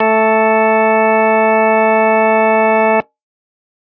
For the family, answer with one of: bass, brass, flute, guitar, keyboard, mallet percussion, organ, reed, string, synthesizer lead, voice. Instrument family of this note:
organ